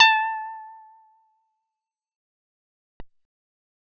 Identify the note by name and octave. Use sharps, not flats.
A5